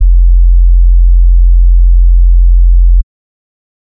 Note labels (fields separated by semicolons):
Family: bass; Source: synthesizer; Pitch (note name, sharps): F1; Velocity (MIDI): 25; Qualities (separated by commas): dark